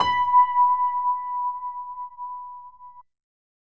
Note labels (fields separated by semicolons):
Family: keyboard; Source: electronic; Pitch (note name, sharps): B5; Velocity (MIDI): 100; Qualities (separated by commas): reverb